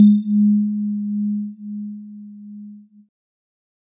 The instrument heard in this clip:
electronic keyboard